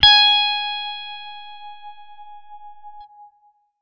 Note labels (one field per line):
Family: guitar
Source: electronic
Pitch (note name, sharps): G#5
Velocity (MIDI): 100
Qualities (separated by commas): bright, distorted